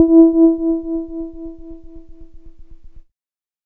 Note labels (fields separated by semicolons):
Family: keyboard; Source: electronic; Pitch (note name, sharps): E4; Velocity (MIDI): 50; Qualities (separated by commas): dark